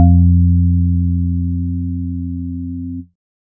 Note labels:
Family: organ; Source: electronic; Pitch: F2; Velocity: 127; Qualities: dark

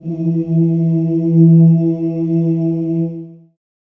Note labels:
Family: voice; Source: acoustic; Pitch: E3; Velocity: 25; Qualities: reverb

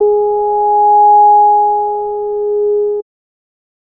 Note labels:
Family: bass; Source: synthesizer; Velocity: 75; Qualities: distorted

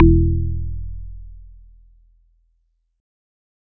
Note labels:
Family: organ; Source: electronic; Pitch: E1; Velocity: 127

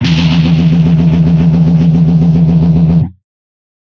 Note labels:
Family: guitar; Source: electronic; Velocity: 75; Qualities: bright, distorted

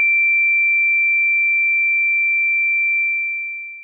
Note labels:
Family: synthesizer lead; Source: synthesizer; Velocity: 50; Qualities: bright, long release

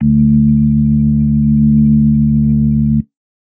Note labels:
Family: organ; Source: electronic; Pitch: D2; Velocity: 25; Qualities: dark

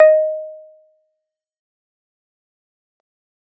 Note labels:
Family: keyboard; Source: electronic; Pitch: D#5; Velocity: 50; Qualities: fast decay, percussive

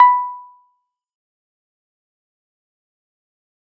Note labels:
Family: keyboard; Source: electronic; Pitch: B5; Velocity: 25; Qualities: fast decay, percussive

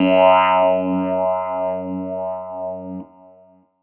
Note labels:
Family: keyboard; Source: electronic; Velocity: 75

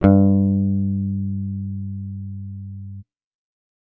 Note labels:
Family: bass; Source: electronic; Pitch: G2; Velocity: 100

